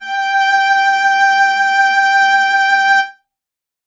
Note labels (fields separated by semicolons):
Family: string; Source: acoustic; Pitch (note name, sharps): G5; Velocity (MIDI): 75; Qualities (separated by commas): reverb